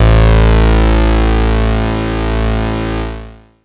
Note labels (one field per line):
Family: bass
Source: synthesizer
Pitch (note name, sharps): A1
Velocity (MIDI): 75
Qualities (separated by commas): bright, distorted, long release